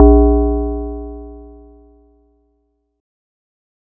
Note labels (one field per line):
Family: mallet percussion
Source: acoustic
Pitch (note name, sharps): A#1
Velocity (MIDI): 25